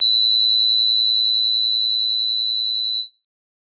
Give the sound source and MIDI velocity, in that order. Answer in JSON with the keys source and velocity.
{"source": "synthesizer", "velocity": 75}